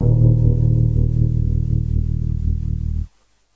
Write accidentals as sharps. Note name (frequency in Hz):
D#1 (38.89 Hz)